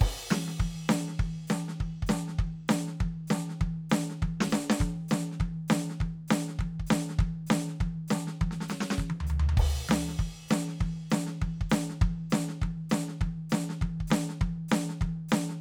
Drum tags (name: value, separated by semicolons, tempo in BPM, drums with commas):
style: rockabilly; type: beat; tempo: 200 BPM; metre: 4/4; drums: crash, hi-hat pedal, snare, high tom, floor tom, kick